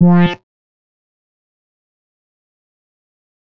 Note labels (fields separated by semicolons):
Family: bass; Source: synthesizer; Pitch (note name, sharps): F3; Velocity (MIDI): 100; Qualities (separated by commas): fast decay, percussive